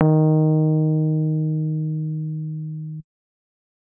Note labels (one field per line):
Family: keyboard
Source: electronic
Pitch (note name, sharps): D#3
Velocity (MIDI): 100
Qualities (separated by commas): dark